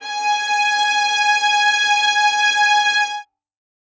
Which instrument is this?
acoustic string instrument